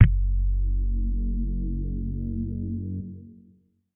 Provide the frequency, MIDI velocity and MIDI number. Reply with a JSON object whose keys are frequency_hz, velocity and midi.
{"frequency_hz": 46.25, "velocity": 75, "midi": 30}